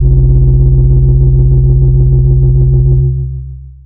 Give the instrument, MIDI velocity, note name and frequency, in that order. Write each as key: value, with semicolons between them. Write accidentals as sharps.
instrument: electronic mallet percussion instrument; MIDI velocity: 127; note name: C0; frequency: 16.35 Hz